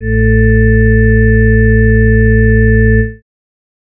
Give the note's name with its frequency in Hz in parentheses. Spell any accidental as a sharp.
A1 (55 Hz)